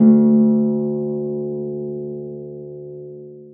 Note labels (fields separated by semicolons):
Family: string; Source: acoustic; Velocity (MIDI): 100; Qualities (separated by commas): long release, reverb